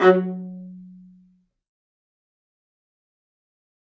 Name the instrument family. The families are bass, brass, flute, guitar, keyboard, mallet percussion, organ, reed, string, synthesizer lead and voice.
string